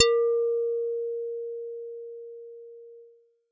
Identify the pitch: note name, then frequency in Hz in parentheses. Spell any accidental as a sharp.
A#4 (466.2 Hz)